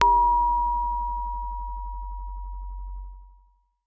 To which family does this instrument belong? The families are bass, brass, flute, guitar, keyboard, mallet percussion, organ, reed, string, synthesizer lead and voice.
keyboard